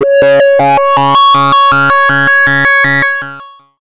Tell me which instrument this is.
synthesizer bass